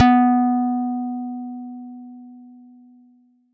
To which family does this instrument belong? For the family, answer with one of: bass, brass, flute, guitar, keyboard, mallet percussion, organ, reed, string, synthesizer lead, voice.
guitar